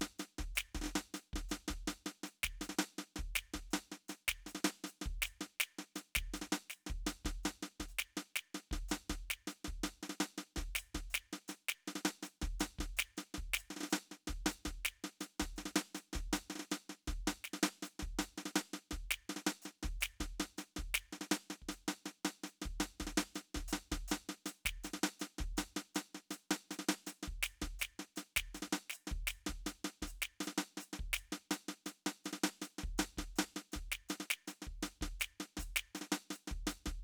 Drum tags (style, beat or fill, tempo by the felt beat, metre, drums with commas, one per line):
Venezuelan merengue
beat
324 eighth notes per minute
5/8
hi-hat pedal, snare, kick